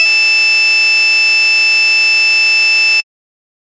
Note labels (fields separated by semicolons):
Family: bass; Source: synthesizer; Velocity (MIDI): 127; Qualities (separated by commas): bright, distorted